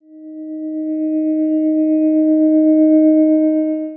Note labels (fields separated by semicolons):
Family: guitar; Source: electronic; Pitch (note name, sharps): D#4; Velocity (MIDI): 25; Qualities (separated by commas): dark, long release